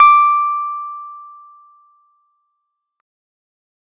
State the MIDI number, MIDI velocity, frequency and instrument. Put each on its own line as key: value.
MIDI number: 86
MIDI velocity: 75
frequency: 1175 Hz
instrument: electronic keyboard